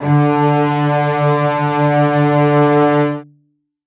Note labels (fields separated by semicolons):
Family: string; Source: acoustic; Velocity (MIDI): 100; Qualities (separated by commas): reverb